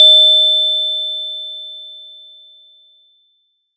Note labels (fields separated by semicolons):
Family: mallet percussion; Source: acoustic; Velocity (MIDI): 50